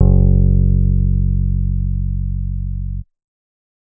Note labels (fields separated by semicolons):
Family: bass; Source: synthesizer; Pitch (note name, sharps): F#1; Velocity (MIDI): 127; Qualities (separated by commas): dark, reverb